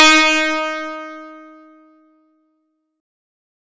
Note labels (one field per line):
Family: guitar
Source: acoustic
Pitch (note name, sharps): D#4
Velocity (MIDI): 127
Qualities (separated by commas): bright, distorted